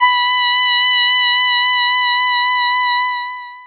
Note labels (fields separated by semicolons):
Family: voice; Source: synthesizer; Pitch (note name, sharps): B5; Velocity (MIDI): 50; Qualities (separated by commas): bright, distorted, long release